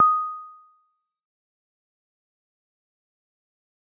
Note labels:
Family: mallet percussion; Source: acoustic; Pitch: D#6; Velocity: 75; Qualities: fast decay, percussive

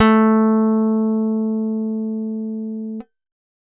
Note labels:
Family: guitar; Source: acoustic; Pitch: A3; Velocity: 100

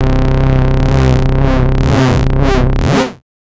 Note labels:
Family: bass; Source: synthesizer; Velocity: 100; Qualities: distorted, non-linear envelope

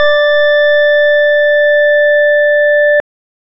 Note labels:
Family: organ; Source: electronic; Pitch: D5; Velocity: 50

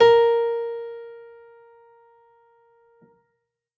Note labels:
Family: keyboard; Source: acoustic; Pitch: A#4; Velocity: 127

